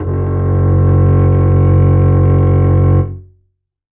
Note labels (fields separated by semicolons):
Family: string; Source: acoustic; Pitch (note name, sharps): F#1; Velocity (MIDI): 25; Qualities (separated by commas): reverb